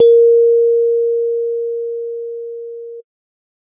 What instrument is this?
electronic keyboard